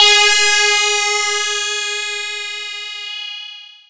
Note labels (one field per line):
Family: mallet percussion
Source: electronic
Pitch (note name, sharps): G#4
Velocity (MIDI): 127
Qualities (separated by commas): bright, distorted, long release, non-linear envelope